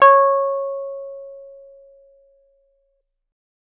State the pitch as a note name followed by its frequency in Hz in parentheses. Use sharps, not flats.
C#5 (554.4 Hz)